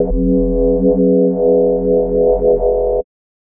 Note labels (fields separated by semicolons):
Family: mallet percussion; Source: synthesizer; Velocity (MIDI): 75; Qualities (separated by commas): multiphonic, non-linear envelope